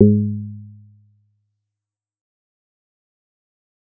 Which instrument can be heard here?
synthesizer bass